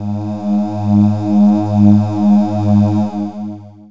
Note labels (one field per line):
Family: voice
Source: synthesizer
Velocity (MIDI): 100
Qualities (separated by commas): distorted, long release